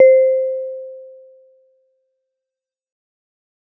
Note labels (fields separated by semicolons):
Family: mallet percussion; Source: acoustic; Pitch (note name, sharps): C5; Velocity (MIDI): 50; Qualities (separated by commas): dark, fast decay